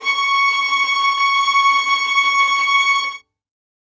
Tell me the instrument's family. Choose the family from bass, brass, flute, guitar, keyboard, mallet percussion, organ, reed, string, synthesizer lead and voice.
string